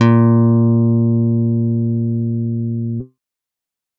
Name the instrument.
electronic guitar